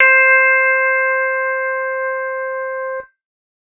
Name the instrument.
electronic guitar